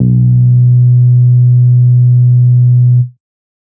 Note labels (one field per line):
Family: bass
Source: synthesizer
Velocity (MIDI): 100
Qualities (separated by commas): dark